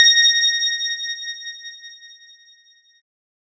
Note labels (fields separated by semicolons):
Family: keyboard; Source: electronic; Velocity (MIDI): 127